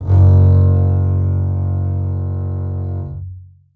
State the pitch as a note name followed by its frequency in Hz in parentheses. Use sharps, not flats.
F#1 (46.25 Hz)